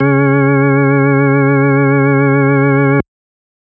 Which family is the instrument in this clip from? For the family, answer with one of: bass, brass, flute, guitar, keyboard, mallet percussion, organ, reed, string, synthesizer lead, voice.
organ